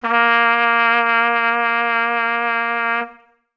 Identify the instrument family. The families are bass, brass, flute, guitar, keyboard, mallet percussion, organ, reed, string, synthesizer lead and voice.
brass